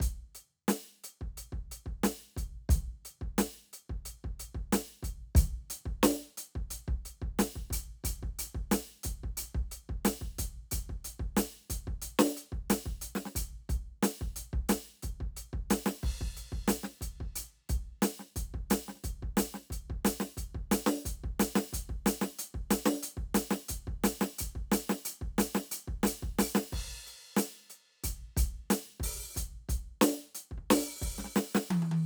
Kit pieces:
crash, closed hi-hat, open hi-hat, hi-hat pedal, snare, high tom and kick